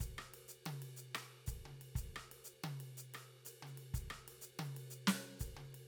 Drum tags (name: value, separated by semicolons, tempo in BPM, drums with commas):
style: Afro-Cuban bembé; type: beat; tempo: 122 BPM; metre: 4/4; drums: ride, hi-hat pedal, snare, cross-stick, high tom, kick